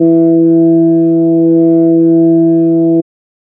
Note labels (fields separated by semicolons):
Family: organ; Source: electronic; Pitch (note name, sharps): E3; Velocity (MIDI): 100; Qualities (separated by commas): dark